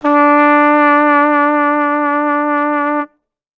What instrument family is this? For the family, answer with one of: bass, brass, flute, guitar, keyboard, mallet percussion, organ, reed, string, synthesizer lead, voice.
brass